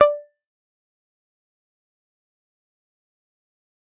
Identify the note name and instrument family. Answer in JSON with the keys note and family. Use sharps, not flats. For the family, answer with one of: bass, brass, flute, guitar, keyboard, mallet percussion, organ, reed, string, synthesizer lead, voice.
{"note": "D5", "family": "guitar"}